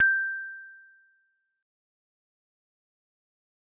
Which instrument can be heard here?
acoustic mallet percussion instrument